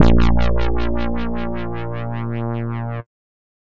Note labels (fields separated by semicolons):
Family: bass; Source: synthesizer; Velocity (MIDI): 100; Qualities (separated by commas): distorted